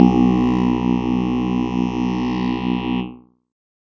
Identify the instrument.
electronic keyboard